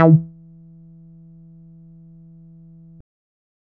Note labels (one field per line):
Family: bass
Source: synthesizer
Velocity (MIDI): 25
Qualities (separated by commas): distorted, percussive